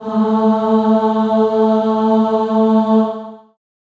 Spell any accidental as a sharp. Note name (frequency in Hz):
A3 (220 Hz)